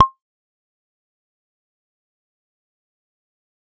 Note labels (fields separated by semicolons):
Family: bass; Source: synthesizer; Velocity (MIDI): 75; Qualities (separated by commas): fast decay, percussive